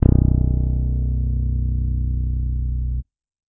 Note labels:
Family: bass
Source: electronic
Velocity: 127

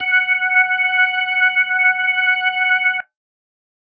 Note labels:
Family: organ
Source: electronic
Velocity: 50

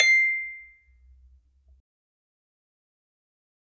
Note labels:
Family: mallet percussion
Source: acoustic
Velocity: 75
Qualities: fast decay, reverb

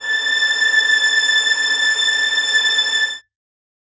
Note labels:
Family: string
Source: acoustic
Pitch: A6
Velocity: 75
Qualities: reverb

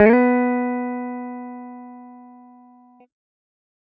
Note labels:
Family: guitar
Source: electronic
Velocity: 127

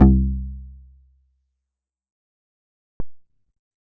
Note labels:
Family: bass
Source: synthesizer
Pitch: C2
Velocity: 100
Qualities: fast decay, percussive

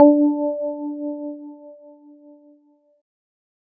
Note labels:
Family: keyboard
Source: electronic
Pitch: D4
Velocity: 50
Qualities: dark

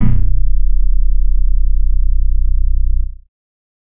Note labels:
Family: bass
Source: synthesizer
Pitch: B0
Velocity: 25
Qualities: distorted

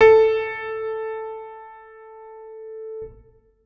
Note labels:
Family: organ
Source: electronic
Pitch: A4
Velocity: 100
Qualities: reverb

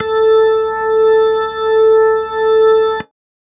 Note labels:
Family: organ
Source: electronic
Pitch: A4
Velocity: 100

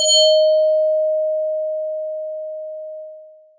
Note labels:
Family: mallet percussion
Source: electronic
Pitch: D#5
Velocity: 127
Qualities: multiphonic

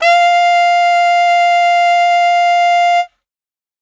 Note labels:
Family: reed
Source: acoustic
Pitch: F5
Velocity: 50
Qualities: bright

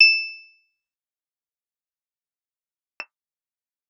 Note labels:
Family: guitar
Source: electronic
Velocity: 100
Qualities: bright, fast decay, percussive

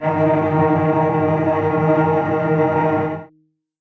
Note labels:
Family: string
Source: acoustic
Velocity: 75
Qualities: bright, non-linear envelope, reverb

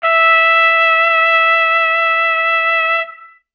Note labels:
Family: brass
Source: acoustic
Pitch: E5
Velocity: 100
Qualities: distorted

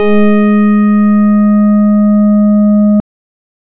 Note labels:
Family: organ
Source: electronic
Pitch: G#3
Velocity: 127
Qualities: dark

